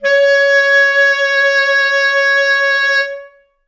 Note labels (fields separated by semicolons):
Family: reed; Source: acoustic; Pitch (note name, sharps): C#5; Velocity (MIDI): 127; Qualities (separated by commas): reverb